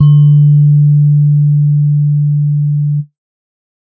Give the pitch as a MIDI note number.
50